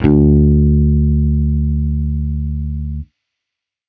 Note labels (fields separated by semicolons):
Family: bass; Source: electronic; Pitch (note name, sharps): D2; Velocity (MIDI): 25; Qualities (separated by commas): distorted